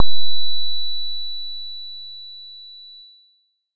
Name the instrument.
synthesizer bass